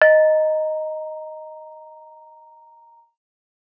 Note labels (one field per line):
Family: mallet percussion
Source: acoustic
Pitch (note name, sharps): D#5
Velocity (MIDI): 50